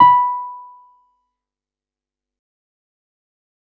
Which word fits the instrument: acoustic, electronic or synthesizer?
electronic